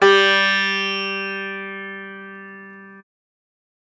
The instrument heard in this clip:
acoustic guitar